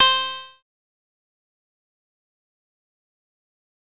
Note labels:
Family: bass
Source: synthesizer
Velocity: 100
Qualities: bright, distorted, fast decay, percussive

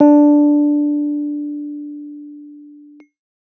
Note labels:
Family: keyboard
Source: electronic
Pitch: D4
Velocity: 75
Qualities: dark

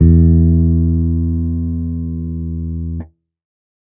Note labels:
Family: bass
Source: electronic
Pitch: E2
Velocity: 50

